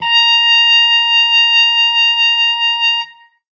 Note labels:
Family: brass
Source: acoustic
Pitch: A#5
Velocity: 50

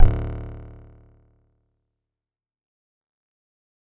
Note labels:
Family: guitar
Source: acoustic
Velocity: 100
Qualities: percussive

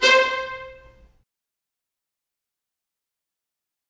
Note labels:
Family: string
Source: acoustic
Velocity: 50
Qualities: fast decay, reverb

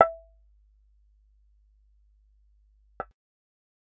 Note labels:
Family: bass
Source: synthesizer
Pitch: E5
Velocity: 75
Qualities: percussive

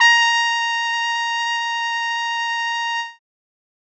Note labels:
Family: brass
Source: acoustic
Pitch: A#5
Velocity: 127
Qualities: bright

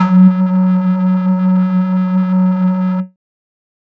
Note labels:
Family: flute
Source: synthesizer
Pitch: F#3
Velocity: 127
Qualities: distorted

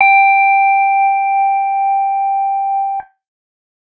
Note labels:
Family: guitar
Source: electronic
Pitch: G5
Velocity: 75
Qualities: reverb

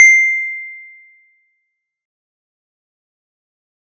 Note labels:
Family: mallet percussion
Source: acoustic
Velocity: 100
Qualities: fast decay

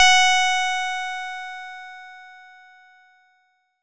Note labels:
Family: bass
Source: synthesizer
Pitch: F#5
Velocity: 25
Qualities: bright, distorted

